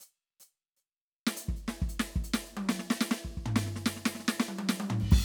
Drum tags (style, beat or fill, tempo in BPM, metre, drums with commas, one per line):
hip-hop
fill
140 BPM
4/4
crash, closed hi-hat, hi-hat pedal, snare, high tom, floor tom, kick